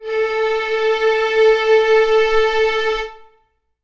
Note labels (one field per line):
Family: string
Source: acoustic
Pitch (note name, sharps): A4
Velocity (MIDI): 25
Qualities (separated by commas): reverb